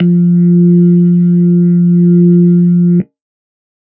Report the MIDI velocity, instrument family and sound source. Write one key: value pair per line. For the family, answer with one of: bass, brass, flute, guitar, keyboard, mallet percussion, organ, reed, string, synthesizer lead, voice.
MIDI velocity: 100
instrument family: organ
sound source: electronic